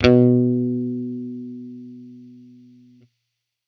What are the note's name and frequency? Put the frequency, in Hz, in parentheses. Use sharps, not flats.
B2 (123.5 Hz)